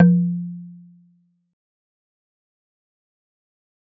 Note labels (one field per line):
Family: mallet percussion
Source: acoustic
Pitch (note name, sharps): F3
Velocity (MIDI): 50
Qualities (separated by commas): fast decay